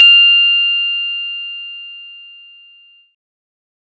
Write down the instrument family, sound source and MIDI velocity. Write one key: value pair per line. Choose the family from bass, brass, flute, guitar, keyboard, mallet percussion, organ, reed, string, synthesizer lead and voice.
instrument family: bass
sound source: synthesizer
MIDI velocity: 50